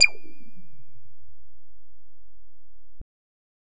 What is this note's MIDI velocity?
50